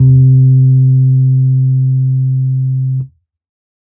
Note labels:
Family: keyboard; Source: electronic; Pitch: C3; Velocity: 50; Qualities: dark

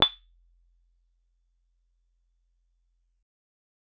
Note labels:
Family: guitar; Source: acoustic; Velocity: 50; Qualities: percussive

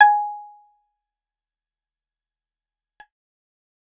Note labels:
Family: guitar; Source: acoustic; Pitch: G#5; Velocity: 127; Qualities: fast decay, percussive

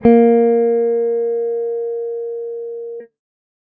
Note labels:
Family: guitar; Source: electronic; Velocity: 50

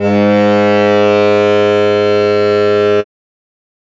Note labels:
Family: keyboard; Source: acoustic; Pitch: G#2; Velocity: 100

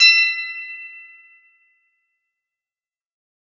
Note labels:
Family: guitar; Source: acoustic; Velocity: 127; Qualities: bright, fast decay

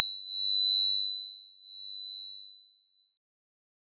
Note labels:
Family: keyboard; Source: electronic; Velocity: 25; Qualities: bright, multiphonic

